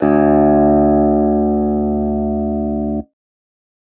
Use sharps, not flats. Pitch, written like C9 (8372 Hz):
D2 (73.42 Hz)